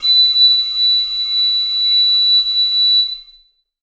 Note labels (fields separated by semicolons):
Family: flute; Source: acoustic; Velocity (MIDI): 25; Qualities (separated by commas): bright, reverb